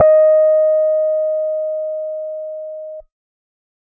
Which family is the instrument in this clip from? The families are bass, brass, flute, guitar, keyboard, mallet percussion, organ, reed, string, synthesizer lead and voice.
keyboard